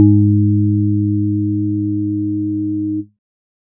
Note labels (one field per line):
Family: organ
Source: electronic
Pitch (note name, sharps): G#2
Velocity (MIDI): 25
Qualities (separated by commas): dark